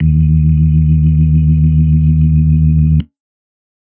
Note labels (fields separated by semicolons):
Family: organ; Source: electronic; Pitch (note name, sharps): D#2; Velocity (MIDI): 100; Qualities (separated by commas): dark, reverb